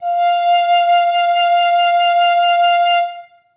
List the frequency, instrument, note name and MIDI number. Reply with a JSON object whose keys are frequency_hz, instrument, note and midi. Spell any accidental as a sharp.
{"frequency_hz": 698.5, "instrument": "acoustic flute", "note": "F5", "midi": 77}